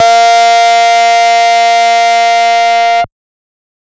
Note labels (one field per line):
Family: bass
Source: synthesizer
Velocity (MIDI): 127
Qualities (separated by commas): bright, distorted, multiphonic